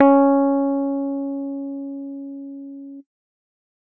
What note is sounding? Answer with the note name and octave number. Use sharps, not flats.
C#4